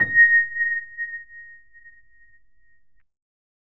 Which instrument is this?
electronic keyboard